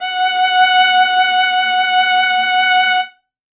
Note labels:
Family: string; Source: acoustic; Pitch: F#5; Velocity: 75; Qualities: reverb

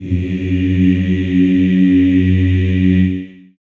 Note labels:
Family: voice; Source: acoustic; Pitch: F#2; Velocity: 50; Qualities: long release, reverb

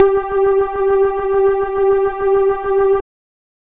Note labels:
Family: bass; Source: synthesizer; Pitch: G4; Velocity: 100; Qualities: dark

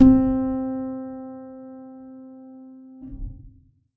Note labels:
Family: keyboard; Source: acoustic; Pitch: C4; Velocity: 50; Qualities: dark, reverb

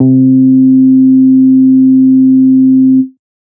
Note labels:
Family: bass; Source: synthesizer; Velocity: 50

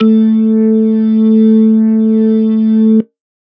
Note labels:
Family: organ; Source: electronic; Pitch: A3; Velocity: 127

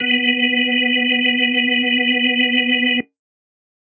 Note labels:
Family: organ; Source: electronic; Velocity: 100

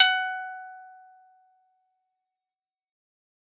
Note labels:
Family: guitar; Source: acoustic; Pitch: F#5; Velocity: 75; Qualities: fast decay, reverb

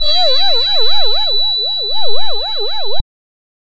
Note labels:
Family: reed; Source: synthesizer; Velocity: 50; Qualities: bright, distorted, non-linear envelope

